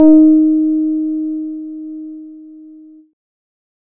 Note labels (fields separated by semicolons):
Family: keyboard; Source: electronic; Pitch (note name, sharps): D#4; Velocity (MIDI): 75; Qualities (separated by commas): distorted